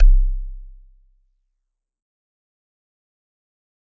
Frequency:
32.7 Hz